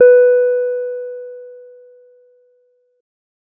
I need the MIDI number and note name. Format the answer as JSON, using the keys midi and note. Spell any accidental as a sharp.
{"midi": 71, "note": "B4"}